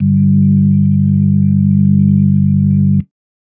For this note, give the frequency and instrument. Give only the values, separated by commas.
49 Hz, electronic organ